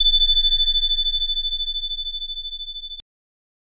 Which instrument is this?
synthesizer bass